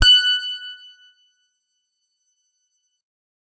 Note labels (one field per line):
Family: guitar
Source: electronic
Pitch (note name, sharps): F#6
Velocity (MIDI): 127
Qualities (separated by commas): bright